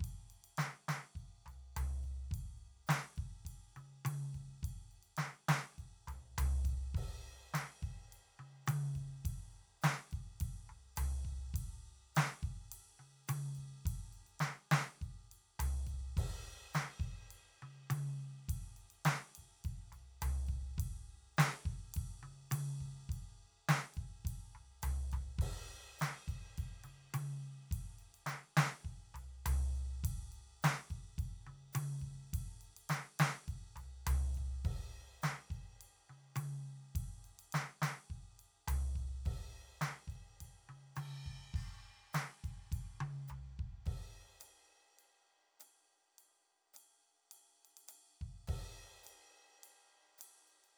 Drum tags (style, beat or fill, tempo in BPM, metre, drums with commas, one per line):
Motown
beat
104 BPM
4/4
crash, ride, hi-hat pedal, snare, high tom, floor tom, kick